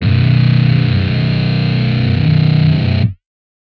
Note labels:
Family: guitar; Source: electronic; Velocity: 50; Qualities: bright, distorted

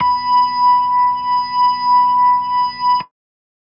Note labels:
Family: organ; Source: electronic; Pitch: B5; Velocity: 100

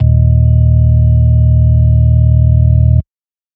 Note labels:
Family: organ; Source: electronic; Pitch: D#1; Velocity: 25; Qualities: dark

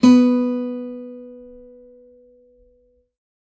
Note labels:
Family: guitar; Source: acoustic; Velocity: 75; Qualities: reverb

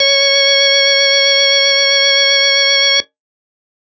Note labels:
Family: organ; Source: electronic; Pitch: C#5; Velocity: 75

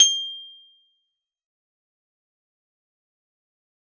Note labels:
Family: guitar; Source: acoustic; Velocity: 127; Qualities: bright, fast decay, percussive, reverb

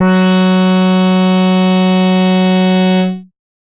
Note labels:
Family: bass; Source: synthesizer; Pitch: F#3; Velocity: 75; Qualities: bright, distorted

